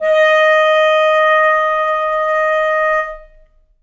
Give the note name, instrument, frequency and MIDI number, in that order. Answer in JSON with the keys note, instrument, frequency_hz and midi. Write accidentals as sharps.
{"note": "D#5", "instrument": "acoustic reed instrument", "frequency_hz": 622.3, "midi": 75}